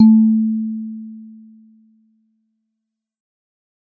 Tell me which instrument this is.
acoustic mallet percussion instrument